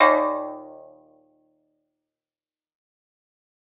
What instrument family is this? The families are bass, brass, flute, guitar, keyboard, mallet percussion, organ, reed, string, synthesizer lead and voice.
guitar